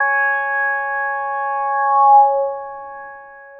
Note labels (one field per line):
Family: synthesizer lead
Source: synthesizer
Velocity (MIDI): 50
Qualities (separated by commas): long release